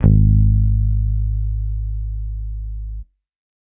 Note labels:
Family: bass; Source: electronic; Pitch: G#1; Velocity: 100

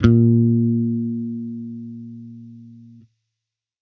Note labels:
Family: bass; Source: electronic; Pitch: A#2; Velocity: 100

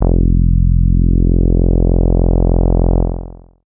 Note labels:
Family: bass; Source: synthesizer; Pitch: F1; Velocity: 100; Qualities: distorted, long release

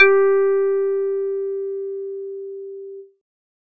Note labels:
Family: bass; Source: synthesizer; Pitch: G4; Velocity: 127

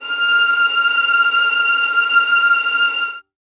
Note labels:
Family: string; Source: acoustic; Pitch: F6; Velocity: 100; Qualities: reverb

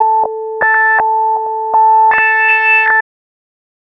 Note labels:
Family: bass; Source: synthesizer; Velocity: 25; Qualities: tempo-synced

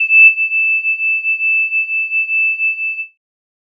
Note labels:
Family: flute; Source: synthesizer; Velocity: 75; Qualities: bright, distorted

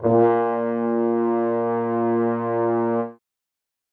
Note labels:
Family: brass; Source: acoustic; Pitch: A#2; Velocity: 100; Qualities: reverb

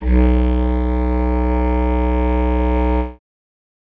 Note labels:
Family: reed; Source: acoustic; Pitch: B1; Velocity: 100; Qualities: dark

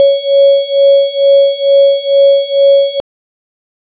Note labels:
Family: organ; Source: electronic; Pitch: C#5; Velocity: 100

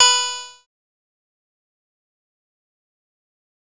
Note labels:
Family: bass; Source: synthesizer; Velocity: 75; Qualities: bright, distorted, fast decay, percussive

